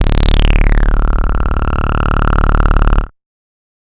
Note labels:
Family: bass; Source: synthesizer; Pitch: D0; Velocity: 127; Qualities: bright, distorted, multiphonic

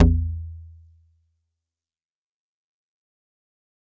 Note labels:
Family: mallet percussion; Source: acoustic; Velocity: 100; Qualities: fast decay, multiphonic, percussive

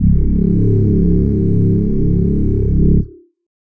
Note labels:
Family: voice; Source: synthesizer; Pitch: C#1; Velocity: 100; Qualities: multiphonic

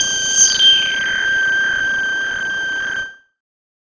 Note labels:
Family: bass; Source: synthesizer; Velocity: 50; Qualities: non-linear envelope

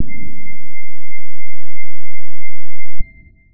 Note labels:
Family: guitar; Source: electronic; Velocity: 100; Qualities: dark, distorted

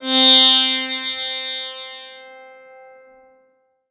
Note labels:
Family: guitar; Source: acoustic; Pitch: C4; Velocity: 75; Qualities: bright, reverb

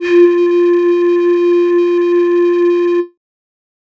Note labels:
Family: flute; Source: synthesizer; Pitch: F4; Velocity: 100; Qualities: distorted

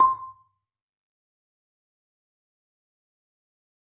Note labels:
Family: mallet percussion; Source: acoustic; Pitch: C6; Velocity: 75; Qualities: fast decay, percussive, reverb

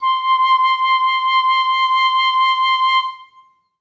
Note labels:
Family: flute; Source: acoustic; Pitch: C6; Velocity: 75; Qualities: reverb

